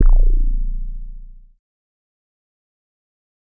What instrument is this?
synthesizer bass